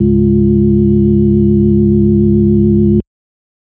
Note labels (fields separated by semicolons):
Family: organ; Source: electronic; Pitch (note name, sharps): C#2; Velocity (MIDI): 25; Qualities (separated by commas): dark, multiphonic